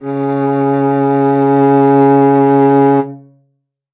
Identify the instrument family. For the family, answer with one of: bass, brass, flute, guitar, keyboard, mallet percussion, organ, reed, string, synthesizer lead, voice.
string